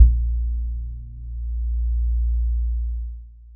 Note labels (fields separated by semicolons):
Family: mallet percussion; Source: electronic; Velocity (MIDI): 25; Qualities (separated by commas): long release